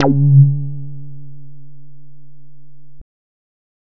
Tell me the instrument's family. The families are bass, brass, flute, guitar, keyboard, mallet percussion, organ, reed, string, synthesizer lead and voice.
bass